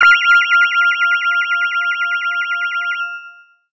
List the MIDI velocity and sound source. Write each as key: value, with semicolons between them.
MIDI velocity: 127; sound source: electronic